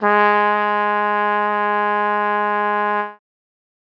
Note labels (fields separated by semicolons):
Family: brass; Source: acoustic; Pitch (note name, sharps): G#3; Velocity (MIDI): 50